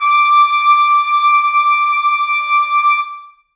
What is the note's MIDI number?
86